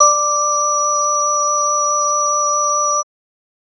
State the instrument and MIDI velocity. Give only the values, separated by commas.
electronic organ, 127